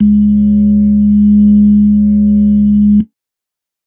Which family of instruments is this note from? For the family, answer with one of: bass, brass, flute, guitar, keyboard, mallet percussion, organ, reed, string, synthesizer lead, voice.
keyboard